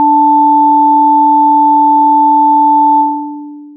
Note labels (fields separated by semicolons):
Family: synthesizer lead; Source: synthesizer; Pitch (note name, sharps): D4; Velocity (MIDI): 50; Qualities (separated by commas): long release